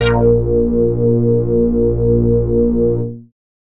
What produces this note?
synthesizer bass